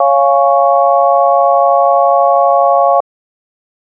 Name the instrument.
electronic organ